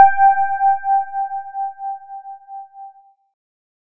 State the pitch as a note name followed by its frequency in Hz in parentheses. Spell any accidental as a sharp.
G5 (784 Hz)